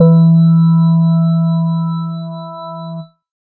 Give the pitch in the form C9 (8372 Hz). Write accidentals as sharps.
E3 (164.8 Hz)